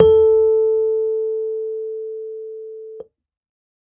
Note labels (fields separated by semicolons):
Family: keyboard; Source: electronic; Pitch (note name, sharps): A4; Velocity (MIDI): 75